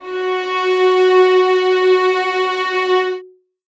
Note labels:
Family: string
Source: acoustic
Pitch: F#4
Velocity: 75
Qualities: reverb

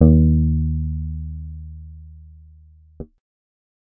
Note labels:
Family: bass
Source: synthesizer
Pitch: D#2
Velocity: 75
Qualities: dark

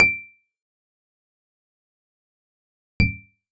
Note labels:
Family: guitar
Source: acoustic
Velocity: 75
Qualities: percussive

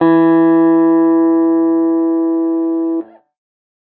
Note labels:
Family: guitar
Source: electronic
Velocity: 25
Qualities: distorted

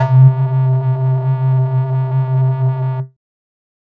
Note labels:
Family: flute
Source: synthesizer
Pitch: C3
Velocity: 100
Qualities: distorted

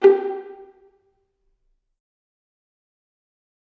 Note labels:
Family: string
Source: acoustic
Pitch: G4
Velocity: 127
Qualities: dark, fast decay, percussive, reverb

